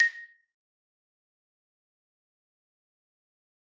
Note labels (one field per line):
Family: mallet percussion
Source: acoustic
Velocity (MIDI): 50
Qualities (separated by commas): fast decay, percussive, reverb